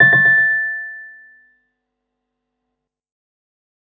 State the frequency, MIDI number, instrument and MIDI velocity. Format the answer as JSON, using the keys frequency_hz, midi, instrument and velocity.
{"frequency_hz": 1760, "midi": 93, "instrument": "electronic keyboard", "velocity": 75}